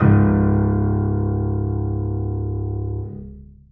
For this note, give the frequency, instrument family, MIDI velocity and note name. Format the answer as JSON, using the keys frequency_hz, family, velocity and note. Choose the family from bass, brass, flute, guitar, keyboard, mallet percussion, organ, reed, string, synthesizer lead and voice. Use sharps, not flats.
{"frequency_hz": 34.65, "family": "keyboard", "velocity": 100, "note": "C#1"}